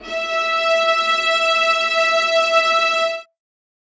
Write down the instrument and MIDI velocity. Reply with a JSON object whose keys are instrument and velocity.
{"instrument": "acoustic string instrument", "velocity": 100}